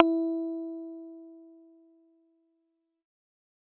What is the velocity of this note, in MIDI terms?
50